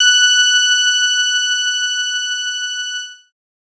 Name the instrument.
synthesizer bass